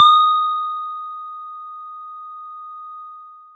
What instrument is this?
acoustic mallet percussion instrument